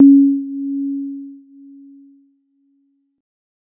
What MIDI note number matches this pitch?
61